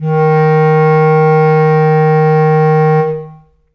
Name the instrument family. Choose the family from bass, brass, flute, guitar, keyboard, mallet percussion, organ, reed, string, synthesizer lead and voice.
reed